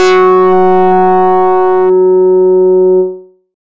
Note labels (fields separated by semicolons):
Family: bass; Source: synthesizer; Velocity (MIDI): 100; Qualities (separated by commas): bright, distorted